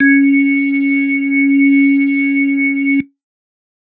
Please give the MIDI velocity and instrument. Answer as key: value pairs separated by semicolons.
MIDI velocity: 100; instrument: electronic organ